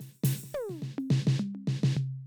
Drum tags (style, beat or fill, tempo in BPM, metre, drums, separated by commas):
soul, fill, 105 BPM, 4/4, open hi-hat, percussion, snare, high tom, mid tom, floor tom